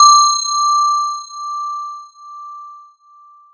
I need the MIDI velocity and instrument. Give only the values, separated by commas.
100, electronic mallet percussion instrument